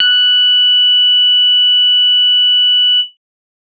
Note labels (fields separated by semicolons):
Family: bass; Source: synthesizer; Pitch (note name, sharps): F#6; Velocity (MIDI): 50